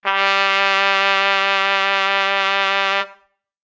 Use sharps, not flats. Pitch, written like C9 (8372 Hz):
G3 (196 Hz)